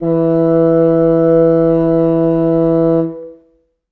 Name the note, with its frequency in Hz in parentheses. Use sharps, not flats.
E3 (164.8 Hz)